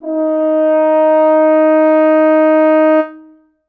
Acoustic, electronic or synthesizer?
acoustic